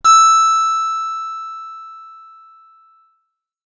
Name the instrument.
acoustic guitar